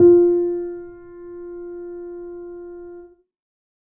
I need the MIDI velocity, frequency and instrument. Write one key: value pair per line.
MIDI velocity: 25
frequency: 349.2 Hz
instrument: acoustic keyboard